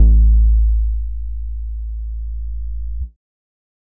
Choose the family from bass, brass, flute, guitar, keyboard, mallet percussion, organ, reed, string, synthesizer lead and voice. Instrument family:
bass